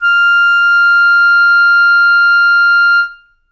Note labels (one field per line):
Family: reed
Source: acoustic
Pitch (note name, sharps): F6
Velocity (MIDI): 100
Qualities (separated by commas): reverb